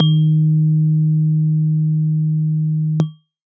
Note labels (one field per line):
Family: keyboard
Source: electronic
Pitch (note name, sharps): D#3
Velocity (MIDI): 25